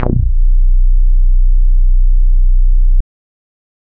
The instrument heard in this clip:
synthesizer bass